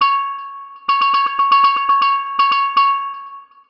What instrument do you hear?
synthesizer mallet percussion instrument